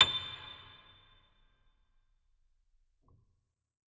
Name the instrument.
electronic organ